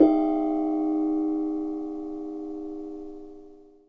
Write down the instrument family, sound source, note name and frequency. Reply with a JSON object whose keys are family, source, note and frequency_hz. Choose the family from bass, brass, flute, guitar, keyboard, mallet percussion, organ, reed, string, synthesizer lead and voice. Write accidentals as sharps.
{"family": "mallet percussion", "source": "acoustic", "note": "D#4", "frequency_hz": 311.1}